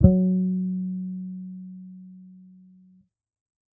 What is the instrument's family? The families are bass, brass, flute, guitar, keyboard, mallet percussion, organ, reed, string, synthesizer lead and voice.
bass